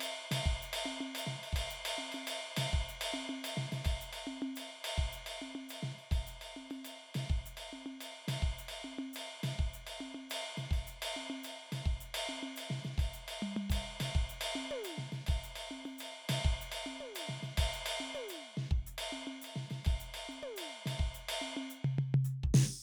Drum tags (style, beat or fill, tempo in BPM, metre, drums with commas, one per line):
Afro-Cuban
beat
105 BPM
4/4
crash, ride, ride bell, open hi-hat, hi-hat pedal, percussion, snare, high tom, mid tom, floor tom, kick